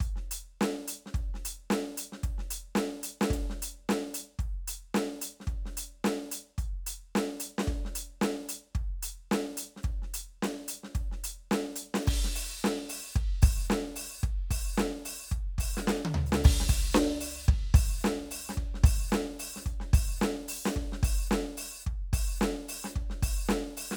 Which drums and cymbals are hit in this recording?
crash, closed hi-hat, open hi-hat, hi-hat pedal, snare, high tom, floor tom and kick